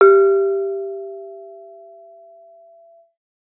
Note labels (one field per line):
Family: mallet percussion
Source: acoustic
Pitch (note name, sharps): G4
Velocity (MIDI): 100